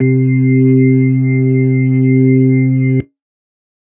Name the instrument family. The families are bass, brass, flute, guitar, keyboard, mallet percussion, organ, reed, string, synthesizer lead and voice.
organ